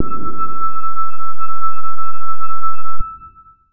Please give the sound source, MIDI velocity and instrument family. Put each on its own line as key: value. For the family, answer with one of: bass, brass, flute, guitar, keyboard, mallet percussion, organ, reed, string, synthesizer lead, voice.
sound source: electronic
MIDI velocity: 127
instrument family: guitar